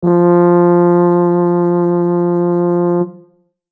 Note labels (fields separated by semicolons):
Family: brass; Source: acoustic; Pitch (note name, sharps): F3; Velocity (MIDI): 100; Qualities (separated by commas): dark